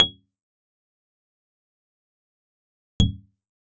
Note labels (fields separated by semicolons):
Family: guitar; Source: acoustic; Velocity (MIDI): 75; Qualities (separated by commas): percussive